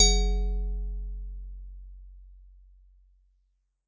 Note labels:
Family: mallet percussion; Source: acoustic; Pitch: F#1; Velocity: 100

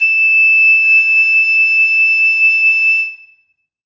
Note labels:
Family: flute; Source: acoustic; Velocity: 127; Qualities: bright, reverb

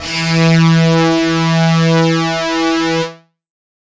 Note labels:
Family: guitar; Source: electronic; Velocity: 50; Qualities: distorted

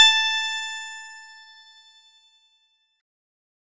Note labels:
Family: synthesizer lead; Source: synthesizer; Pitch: A5; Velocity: 25; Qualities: bright, distorted

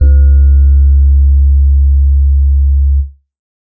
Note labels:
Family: keyboard; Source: electronic; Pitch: C#2; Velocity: 75; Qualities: dark

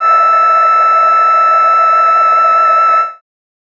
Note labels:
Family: voice; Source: synthesizer; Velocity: 75

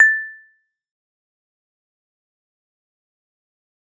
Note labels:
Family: mallet percussion; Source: acoustic; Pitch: A6; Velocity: 100; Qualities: fast decay, percussive

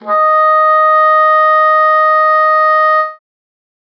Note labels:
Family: reed; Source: acoustic; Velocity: 50

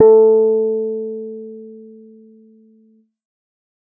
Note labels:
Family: keyboard; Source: electronic; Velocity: 25

